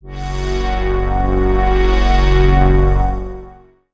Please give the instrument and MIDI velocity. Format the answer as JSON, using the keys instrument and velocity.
{"instrument": "synthesizer lead", "velocity": 100}